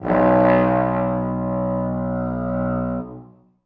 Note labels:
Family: brass; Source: acoustic; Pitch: B1; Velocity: 50; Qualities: bright, reverb

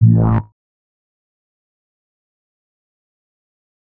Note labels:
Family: bass; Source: synthesizer; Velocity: 100; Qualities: distorted, fast decay, percussive

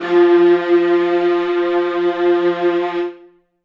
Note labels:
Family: string; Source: acoustic; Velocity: 127; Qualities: reverb

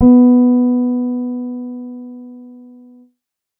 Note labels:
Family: keyboard; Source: synthesizer; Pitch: B3; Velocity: 25; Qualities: dark

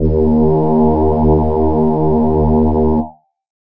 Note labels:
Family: voice; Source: synthesizer; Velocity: 100; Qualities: multiphonic

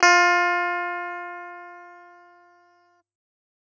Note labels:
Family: guitar; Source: electronic; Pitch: F4; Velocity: 100; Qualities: bright

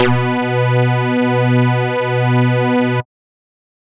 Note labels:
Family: bass; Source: synthesizer; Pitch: B2; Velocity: 127

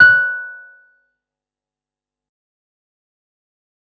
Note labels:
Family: keyboard; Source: electronic; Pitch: F#6; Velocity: 127; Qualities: fast decay, percussive

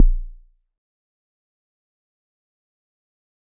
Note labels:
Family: mallet percussion; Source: acoustic; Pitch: A#0; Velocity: 50; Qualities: fast decay, percussive

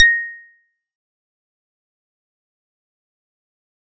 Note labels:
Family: mallet percussion; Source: acoustic; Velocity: 100; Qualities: fast decay, percussive

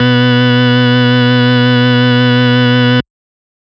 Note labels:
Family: organ; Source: electronic; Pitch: B2; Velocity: 75; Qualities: bright, distorted

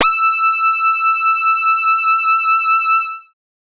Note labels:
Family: bass; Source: synthesizer; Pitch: E6; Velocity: 75; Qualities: multiphonic

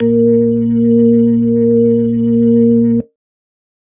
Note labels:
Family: organ; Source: electronic; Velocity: 75; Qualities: dark

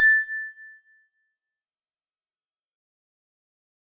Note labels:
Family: mallet percussion; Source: acoustic; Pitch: A6; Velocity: 75; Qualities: fast decay

